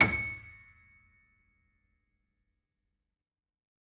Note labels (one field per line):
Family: keyboard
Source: acoustic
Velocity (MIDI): 127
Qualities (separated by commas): fast decay, percussive